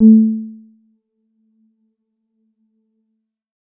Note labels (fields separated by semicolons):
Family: keyboard; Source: electronic; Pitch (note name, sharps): A3; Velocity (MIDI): 25; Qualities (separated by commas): dark, percussive, reverb